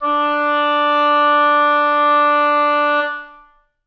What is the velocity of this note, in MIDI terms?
127